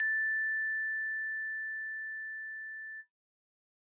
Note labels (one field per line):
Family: keyboard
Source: acoustic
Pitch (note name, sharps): A6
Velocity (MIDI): 127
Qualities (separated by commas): bright